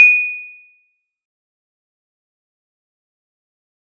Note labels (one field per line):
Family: mallet percussion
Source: acoustic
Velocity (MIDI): 75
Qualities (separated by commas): bright, fast decay, percussive